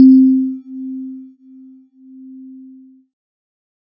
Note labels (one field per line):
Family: keyboard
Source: synthesizer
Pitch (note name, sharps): C4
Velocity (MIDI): 25